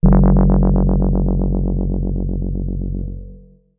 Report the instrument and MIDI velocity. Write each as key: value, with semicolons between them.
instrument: electronic keyboard; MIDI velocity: 75